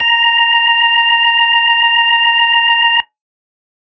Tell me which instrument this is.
electronic organ